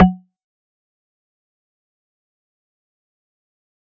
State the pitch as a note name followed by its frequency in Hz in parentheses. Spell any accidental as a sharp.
F#3 (185 Hz)